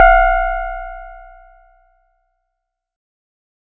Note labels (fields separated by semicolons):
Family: mallet percussion; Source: acoustic; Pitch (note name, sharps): B0; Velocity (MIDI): 100; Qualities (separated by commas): bright